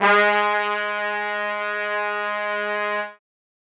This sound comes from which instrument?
acoustic brass instrument